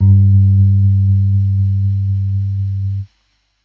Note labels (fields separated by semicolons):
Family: keyboard; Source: electronic; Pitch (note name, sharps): G2; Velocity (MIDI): 25; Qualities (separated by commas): dark